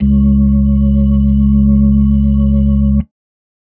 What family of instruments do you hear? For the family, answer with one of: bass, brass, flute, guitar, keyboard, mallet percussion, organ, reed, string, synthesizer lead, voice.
organ